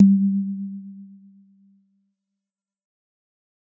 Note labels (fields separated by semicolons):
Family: mallet percussion; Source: acoustic; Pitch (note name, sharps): G3; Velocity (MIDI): 100; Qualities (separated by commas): dark, fast decay